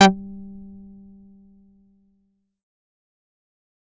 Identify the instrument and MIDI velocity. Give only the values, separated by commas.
synthesizer bass, 75